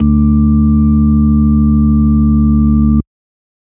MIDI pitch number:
38